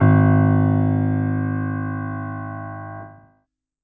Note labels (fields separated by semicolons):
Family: keyboard; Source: acoustic; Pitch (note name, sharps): G#1; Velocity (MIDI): 50